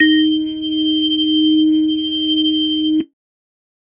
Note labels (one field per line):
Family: organ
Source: electronic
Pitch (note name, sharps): D#4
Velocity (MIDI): 127